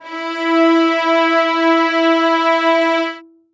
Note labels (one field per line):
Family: string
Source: acoustic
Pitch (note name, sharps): E4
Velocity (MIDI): 100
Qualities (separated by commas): reverb